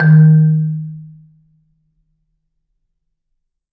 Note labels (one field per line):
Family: mallet percussion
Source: acoustic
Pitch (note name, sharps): D#3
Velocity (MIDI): 75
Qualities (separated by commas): reverb